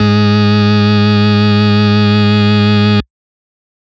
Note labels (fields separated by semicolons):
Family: organ; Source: electronic; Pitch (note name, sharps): G#2; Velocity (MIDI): 127; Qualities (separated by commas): distorted